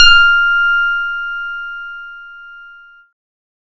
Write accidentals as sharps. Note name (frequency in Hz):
F6 (1397 Hz)